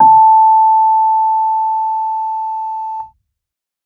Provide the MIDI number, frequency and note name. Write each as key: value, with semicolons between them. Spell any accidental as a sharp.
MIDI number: 81; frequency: 880 Hz; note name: A5